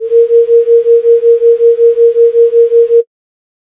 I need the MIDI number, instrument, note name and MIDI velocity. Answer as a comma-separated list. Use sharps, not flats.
70, synthesizer flute, A#4, 100